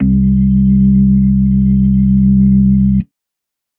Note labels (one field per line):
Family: organ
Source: electronic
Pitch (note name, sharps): C2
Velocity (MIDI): 25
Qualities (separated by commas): dark